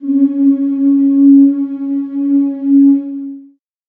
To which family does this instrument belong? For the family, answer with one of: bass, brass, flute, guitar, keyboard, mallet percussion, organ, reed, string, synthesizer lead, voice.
voice